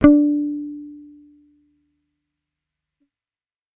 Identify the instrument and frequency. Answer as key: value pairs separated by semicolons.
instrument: electronic bass; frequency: 293.7 Hz